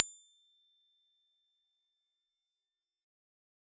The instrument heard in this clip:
synthesizer bass